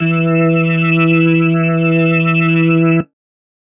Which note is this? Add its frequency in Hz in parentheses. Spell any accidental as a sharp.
E3 (164.8 Hz)